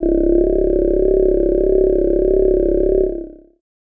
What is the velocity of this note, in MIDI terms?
25